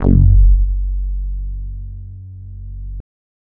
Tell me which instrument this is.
synthesizer bass